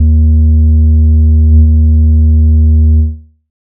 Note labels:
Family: bass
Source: synthesizer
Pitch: D#2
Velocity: 25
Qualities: dark

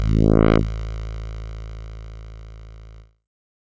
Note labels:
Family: keyboard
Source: synthesizer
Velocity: 50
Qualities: bright, distorted

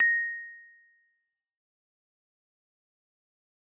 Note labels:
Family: mallet percussion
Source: acoustic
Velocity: 100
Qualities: fast decay, percussive

